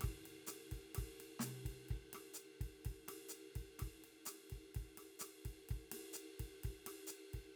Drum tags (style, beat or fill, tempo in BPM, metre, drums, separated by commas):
bossa nova, beat, 127 BPM, 4/4, ride, hi-hat pedal, snare, cross-stick, mid tom, kick